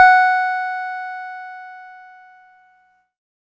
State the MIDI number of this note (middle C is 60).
78